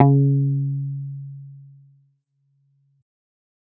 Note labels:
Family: bass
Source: synthesizer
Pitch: C#3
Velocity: 100

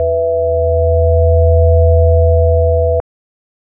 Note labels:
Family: organ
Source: electronic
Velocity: 75

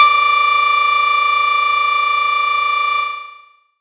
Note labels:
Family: bass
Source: synthesizer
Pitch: D6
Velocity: 127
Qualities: bright, distorted, long release

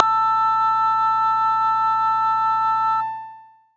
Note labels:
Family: bass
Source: synthesizer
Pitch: A4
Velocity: 127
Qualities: multiphonic

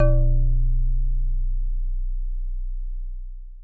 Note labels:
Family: mallet percussion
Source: acoustic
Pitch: B0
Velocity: 50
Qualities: long release

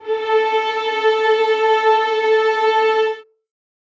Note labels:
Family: string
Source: acoustic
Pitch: A4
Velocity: 25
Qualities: reverb

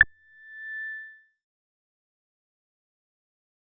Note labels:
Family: bass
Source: synthesizer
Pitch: A6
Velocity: 50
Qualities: distorted, fast decay

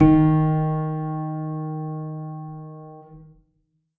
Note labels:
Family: keyboard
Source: acoustic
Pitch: D#3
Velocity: 100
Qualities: reverb

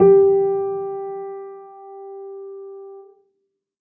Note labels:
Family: keyboard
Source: acoustic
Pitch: G4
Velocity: 50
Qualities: dark, reverb

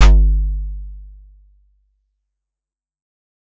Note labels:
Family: keyboard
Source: acoustic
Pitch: G1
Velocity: 127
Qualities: fast decay

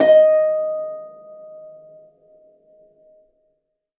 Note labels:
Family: string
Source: acoustic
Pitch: D#5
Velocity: 50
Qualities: reverb

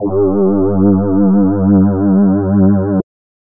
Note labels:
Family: voice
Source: synthesizer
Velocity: 100

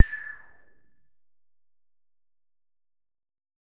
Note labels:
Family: bass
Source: synthesizer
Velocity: 50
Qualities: distorted, percussive

